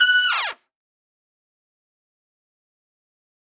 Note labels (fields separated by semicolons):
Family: brass; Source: acoustic; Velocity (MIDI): 75; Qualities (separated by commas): fast decay, reverb